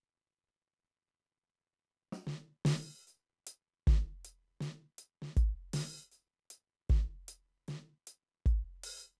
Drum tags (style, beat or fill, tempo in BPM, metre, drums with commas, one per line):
reggae
beat
78 BPM
4/4
closed hi-hat, open hi-hat, hi-hat pedal, snare, kick